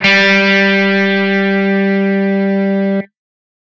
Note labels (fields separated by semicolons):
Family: guitar; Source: electronic; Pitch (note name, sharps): G3; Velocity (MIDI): 75; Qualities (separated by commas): bright, distorted